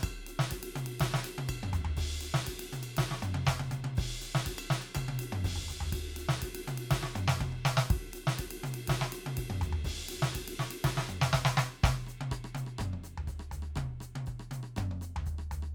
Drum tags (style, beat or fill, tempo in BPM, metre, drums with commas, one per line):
Latin
beat
122 BPM
4/4
ride, ride bell, hi-hat pedal, snare, cross-stick, high tom, mid tom, floor tom, kick